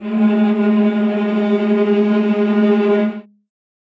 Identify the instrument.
acoustic string instrument